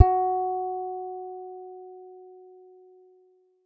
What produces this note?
acoustic guitar